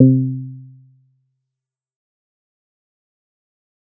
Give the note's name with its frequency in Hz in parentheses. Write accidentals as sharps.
C3 (130.8 Hz)